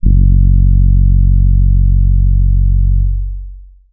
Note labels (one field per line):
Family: keyboard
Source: electronic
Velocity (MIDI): 127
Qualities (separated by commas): dark, long release